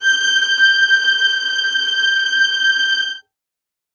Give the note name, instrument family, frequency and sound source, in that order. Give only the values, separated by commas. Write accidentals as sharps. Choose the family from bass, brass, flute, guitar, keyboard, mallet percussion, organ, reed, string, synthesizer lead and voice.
G6, string, 1568 Hz, acoustic